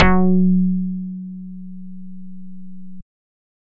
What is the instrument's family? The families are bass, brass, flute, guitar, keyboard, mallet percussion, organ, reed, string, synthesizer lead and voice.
bass